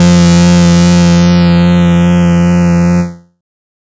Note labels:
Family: bass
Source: synthesizer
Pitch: F2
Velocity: 127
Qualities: bright, distorted, non-linear envelope

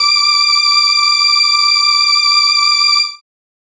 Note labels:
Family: keyboard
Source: synthesizer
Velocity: 50

